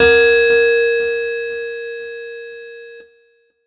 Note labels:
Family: keyboard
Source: electronic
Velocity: 127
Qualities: bright, distorted

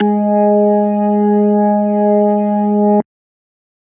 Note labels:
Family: organ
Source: electronic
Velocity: 75

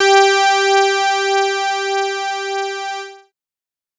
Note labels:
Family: bass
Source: synthesizer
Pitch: G4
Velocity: 100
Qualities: bright, distorted

